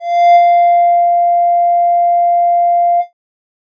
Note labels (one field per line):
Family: bass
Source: synthesizer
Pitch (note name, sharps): F5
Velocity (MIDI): 127